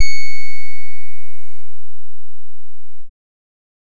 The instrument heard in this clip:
synthesizer bass